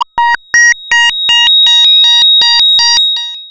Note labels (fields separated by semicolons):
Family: bass; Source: synthesizer; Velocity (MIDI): 25; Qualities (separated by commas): bright, distorted, long release, multiphonic, tempo-synced